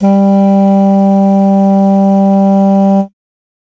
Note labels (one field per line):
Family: reed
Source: acoustic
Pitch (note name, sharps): G3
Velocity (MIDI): 100